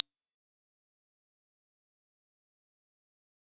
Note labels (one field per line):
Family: keyboard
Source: electronic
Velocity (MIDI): 75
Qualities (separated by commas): bright, fast decay, percussive